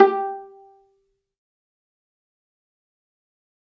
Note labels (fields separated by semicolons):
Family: string; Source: acoustic; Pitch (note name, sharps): G4; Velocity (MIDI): 127; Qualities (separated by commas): fast decay, percussive, reverb